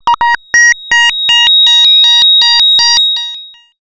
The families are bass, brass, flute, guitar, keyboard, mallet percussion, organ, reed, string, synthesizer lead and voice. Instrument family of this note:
bass